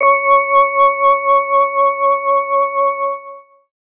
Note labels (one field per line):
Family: organ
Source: electronic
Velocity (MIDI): 75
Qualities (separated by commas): distorted, long release